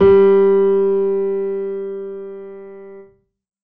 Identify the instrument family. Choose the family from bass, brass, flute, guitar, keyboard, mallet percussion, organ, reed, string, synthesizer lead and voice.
keyboard